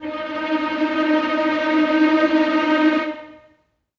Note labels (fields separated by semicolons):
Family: string; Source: acoustic; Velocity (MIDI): 25; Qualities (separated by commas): non-linear envelope, reverb